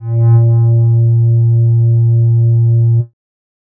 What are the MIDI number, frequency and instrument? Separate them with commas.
46, 116.5 Hz, synthesizer bass